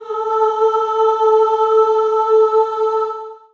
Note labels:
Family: voice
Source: acoustic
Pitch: A4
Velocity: 50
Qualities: reverb

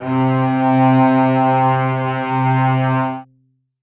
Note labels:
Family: string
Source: acoustic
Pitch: C3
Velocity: 100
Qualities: reverb

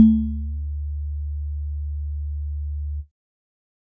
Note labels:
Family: keyboard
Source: electronic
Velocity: 50

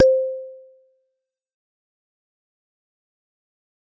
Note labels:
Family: mallet percussion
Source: acoustic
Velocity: 127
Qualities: fast decay, percussive

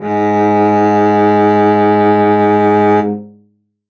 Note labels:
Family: string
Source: acoustic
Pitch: G#2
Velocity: 127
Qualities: reverb

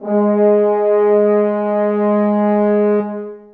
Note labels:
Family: brass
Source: acoustic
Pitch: G#3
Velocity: 100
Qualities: long release, reverb

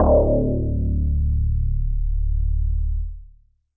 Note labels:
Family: synthesizer lead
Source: synthesizer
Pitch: D1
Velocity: 25

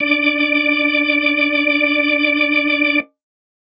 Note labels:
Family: organ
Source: electronic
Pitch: D4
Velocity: 50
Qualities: reverb

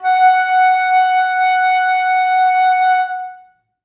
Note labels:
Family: flute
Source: acoustic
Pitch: F#5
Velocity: 25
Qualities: long release, reverb

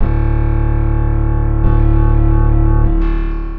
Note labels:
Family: guitar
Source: acoustic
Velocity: 100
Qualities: reverb

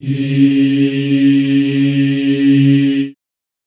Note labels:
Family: voice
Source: acoustic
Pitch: C#3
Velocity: 127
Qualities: reverb

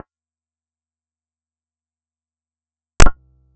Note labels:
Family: bass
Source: synthesizer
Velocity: 100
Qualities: percussive, reverb

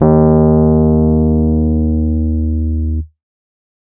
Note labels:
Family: keyboard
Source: electronic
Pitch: D#2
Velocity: 25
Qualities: distorted

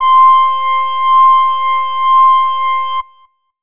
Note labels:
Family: flute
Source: acoustic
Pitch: C6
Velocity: 127

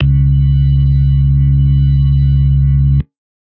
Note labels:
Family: organ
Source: electronic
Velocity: 100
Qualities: dark

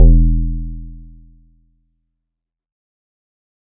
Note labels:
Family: keyboard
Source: electronic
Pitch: E1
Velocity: 75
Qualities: dark, fast decay

